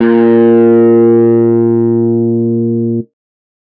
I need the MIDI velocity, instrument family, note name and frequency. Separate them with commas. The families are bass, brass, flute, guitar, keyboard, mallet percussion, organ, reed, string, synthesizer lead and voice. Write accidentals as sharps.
50, guitar, A#2, 116.5 Hz